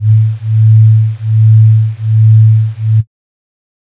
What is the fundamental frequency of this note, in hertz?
110 Hz